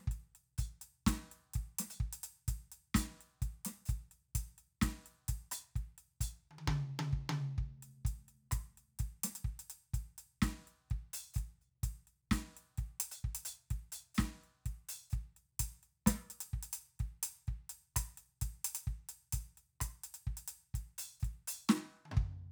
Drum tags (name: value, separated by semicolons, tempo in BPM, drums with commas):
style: slow reggae; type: beat; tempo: 64 BPM; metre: 4/4; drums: closed hi-hat, hi-hat pedal, snare, cross-stick, high tom, floor tom, kick